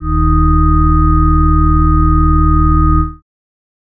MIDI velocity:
50